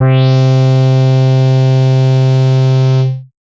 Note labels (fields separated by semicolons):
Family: bass; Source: synthesizer; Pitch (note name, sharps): C3; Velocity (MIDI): 25; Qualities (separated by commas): bright, distorted